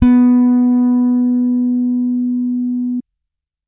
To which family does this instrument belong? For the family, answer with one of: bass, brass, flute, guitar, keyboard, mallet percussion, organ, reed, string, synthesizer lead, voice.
bass